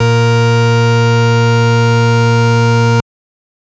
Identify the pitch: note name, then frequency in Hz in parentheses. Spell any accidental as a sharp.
A#2 (116.5 Hz)